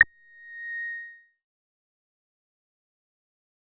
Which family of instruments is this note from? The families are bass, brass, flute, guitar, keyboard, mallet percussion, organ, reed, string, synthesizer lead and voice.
bass